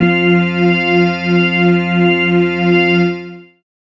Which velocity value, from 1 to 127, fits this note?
127